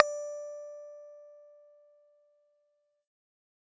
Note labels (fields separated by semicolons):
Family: bass; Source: synthesizer; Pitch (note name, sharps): D5; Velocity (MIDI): 25